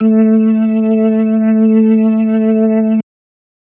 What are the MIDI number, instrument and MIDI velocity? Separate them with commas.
57, electronic organ, 25